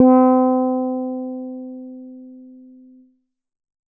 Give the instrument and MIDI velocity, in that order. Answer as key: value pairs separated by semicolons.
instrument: synthesizer bass; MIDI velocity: 127